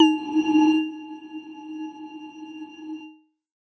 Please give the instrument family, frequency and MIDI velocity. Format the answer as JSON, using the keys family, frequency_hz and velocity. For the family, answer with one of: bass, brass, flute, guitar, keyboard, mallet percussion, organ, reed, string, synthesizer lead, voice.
{"family": "mallet percussion", "frequency_hz": 311.1, "velocity": 127}